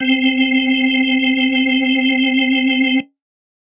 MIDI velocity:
75